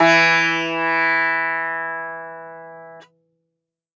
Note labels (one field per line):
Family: guitar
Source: acoustic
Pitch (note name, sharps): E3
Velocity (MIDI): 127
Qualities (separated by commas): bright, multiphonic, reverb